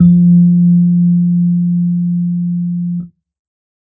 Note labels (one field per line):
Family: keyboard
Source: electronic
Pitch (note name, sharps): F3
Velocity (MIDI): 50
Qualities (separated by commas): dark